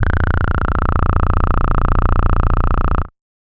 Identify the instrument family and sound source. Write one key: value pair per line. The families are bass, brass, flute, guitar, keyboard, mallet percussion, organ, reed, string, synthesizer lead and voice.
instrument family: bass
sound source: synthesizer